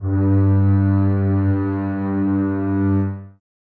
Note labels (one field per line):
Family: string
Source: acoustic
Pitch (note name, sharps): G2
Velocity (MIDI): 75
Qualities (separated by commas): reverb